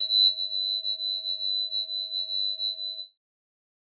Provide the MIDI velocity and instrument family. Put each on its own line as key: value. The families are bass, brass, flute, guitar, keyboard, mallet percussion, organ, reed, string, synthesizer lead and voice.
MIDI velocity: 75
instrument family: flute